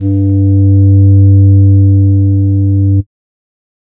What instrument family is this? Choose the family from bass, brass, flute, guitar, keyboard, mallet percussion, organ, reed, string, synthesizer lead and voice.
flute